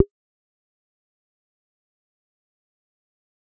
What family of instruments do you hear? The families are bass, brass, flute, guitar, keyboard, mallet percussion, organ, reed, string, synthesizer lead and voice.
bass